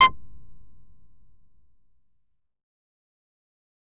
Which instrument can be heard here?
synthesizer bass